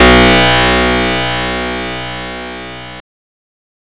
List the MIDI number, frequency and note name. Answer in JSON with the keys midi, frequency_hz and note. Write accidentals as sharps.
{"midi": 35, "frequency_hz": 61.74, "note": "B1"}